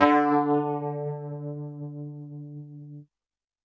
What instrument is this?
electronic keyboard